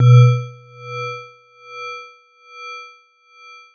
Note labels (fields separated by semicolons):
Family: mallet percussion; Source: electronic; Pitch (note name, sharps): B2; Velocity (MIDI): 127; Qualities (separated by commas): long release